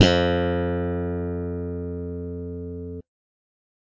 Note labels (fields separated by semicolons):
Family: bass; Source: electronic; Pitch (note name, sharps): F2; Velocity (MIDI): 100